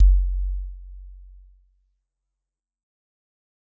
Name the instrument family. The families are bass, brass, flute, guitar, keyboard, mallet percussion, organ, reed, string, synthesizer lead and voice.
mallet percussion